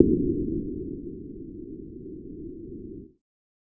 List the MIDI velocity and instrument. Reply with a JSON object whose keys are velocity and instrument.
{"velocity": 100, "instrument": "synthesizer bass"}